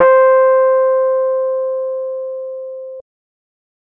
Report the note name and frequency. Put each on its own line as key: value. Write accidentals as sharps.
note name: C5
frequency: 523.3 Hz